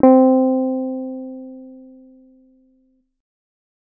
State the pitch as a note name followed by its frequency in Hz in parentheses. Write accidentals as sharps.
C4 (261.6 Hz)